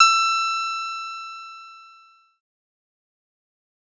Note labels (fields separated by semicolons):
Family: bass; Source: synthesizer; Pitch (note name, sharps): E6; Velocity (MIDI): 50; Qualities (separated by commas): distorted, fast decay